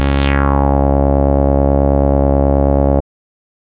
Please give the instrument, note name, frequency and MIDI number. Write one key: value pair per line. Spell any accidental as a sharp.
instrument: synthesizer bass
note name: C#2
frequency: 69.3 Hz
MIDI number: 37